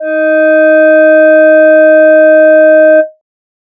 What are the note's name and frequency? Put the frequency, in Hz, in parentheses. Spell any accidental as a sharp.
D#4 (311.1 Hz)